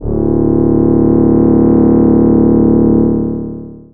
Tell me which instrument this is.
synthesizer voice